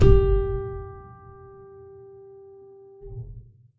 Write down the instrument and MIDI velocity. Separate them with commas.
acoustic keyboard, 25